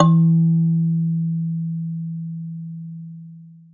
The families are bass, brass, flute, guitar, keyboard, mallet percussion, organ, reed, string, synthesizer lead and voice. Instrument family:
mallet percussion